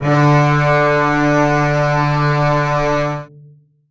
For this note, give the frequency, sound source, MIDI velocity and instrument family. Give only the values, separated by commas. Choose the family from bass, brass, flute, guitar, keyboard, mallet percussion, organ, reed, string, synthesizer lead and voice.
146.8 Hz, acoustic, 100, string